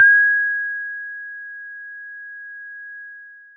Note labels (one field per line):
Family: mallet percussion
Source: acoustic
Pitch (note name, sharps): G#6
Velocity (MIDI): 75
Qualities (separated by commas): long release